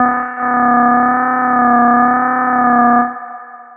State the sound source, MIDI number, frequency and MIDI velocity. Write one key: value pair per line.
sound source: synthesizer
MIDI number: 59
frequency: 246.9 Hz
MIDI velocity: 127